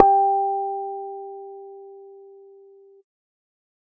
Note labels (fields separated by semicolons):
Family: bass; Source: synthesizer; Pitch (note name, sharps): G4; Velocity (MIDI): 127